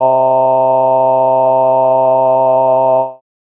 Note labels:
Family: voice; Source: synthesizer; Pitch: C3; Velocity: 127; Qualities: bright

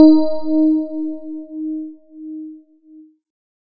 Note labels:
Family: keyboard; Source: electronic; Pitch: D#4; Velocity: 75

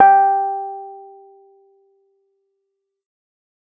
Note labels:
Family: keyboard; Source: electronic; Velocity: 50

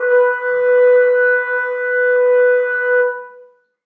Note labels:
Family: brass; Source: acoustic; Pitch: B4; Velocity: 25; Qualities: long release, reverb

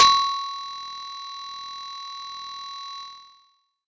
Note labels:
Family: mallet percussion; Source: acoustic; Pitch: C#6; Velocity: 75; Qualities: distorted

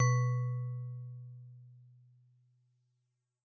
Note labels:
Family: mallet percussion; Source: acoustic; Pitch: B2; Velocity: 127

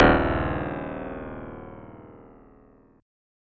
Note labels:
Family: synthesizer lead; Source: synthesizer; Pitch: D#0; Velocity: 127; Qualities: bright, distorted

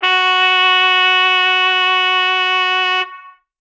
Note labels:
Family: brass; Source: acoustic; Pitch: F#4; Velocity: 127; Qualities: bright, distorted

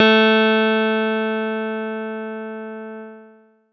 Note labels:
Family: keyboard; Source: electronic; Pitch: A3; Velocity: 75; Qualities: distorted

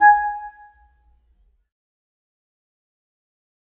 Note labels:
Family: reed; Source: acoustic; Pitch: G#5; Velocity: 25; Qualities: fast decay, percussive, reverb

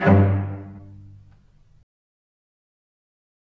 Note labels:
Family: string; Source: acoustic; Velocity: 127; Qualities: fast decay, reverb

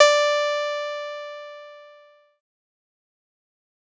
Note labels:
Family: bass; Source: synthesizer; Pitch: D5; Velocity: 75; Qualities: distorted, fast decay

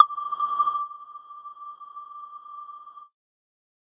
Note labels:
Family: mallet percussion; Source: electronic; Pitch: D6; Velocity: 100; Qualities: non-linear envelope

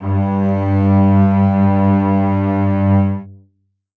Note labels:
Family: string; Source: acoustic; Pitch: G2; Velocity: 100; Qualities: reverb

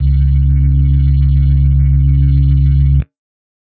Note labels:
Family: organ; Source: electronic; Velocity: 100; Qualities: dark

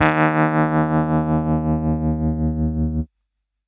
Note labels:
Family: keyboard; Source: electronic; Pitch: D#2; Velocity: 127; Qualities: distorted

